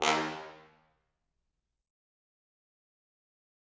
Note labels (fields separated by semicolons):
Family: brass; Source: acoustic; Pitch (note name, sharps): D#2; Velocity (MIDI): 127; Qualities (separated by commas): bright, fast decay, percussive, reverb